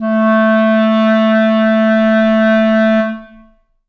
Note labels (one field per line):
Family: reed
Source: acoustic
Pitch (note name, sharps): A3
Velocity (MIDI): 75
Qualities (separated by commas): long release, reverb